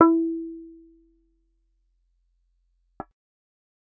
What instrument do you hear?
synthesizer bass